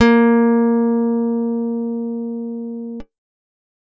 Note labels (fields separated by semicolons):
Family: guitar; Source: acoustic; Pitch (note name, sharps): A#3; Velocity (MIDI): 25